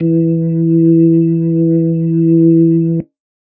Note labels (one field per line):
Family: organ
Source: electronic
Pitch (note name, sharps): E3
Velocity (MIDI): 100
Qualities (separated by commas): dark